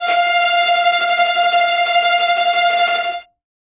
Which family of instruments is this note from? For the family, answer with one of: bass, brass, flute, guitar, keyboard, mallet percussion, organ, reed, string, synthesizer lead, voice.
string